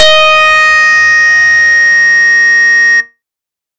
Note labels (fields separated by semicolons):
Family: bass; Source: synthesizer; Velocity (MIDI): 100; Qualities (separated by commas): bright, distorted